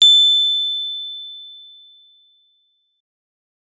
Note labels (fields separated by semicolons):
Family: keyboard; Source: electronic; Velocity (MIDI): 25; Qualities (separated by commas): bright